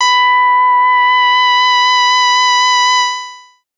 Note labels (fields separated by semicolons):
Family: bass; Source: synthesizer; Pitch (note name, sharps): B5; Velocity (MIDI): 100; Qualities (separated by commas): distorted, long release